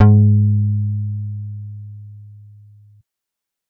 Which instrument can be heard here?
synthesizer bass